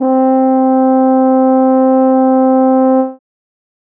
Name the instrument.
acoustic brass instrument